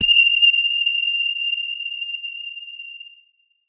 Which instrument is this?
electronic guitar